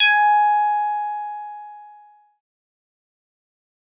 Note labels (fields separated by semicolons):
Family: synthesizer lead; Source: synthesizer; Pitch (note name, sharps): G#5; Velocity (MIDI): 75; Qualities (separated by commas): distorted, fast decay